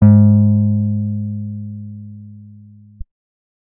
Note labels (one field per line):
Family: guitar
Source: acoustic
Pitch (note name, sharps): G#2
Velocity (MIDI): 25